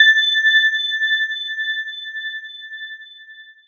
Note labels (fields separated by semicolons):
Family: mallet percussion; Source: electronic; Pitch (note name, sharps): A6; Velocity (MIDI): 25; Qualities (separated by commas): long release